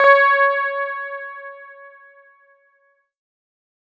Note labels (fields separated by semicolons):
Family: guitar; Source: electronic; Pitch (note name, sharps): C#5; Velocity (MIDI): 25